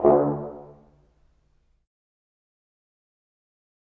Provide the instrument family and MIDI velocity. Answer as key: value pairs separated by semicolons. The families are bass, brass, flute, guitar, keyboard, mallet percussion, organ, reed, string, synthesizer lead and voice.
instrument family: brass; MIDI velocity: 25